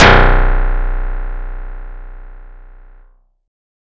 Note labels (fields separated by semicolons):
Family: guitar; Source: acoustic; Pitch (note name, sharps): B0; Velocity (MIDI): 127; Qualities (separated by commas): bright